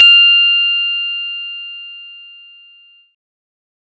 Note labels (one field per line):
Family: bass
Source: synthesizer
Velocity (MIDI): 75